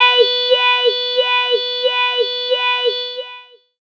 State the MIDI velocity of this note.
100